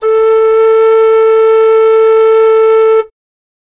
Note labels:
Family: flute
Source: acoustic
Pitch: A4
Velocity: 50

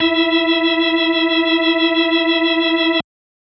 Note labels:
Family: organ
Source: electronic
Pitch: E4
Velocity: 75

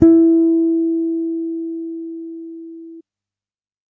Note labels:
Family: bass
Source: electronic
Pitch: E4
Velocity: 50

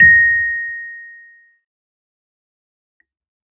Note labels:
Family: keyboard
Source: electronic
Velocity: 50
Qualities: fast decay

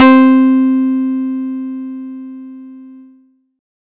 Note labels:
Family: guitar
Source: acoustic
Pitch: C4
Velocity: 50

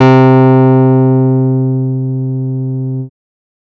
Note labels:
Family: bass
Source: synthesizer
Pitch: C3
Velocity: 50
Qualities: distorted

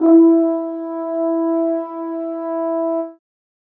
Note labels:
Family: brass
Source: acoustic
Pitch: E4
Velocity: 25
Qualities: reverb

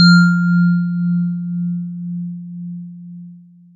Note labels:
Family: mallet percussion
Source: acoustic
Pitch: F3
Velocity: 75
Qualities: long release

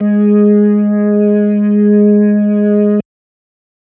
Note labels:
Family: organ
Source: electronic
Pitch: G#3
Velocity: 75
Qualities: distorted

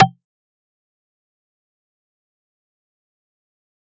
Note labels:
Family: mallet percussion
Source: electronic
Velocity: 127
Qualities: fast decay, percussive

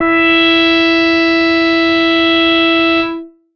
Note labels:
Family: bass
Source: synthesizer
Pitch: E4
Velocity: 75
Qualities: distorted

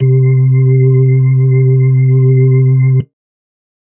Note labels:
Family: organ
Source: electronic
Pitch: C3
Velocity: 100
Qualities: dark

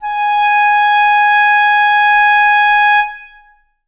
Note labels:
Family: reed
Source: acoustic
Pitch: G#5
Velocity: 127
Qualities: long release, reverb

